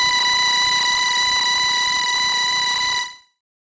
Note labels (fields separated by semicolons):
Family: bass; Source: synthesizer; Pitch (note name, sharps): B5; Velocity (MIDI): 100; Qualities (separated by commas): bright, distorted, non-linear envelope